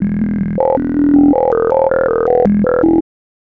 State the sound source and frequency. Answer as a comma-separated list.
synthesizer, 41.2 Hz